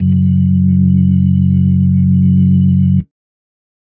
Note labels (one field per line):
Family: organ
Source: electronic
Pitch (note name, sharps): F#1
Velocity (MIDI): 75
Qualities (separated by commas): dark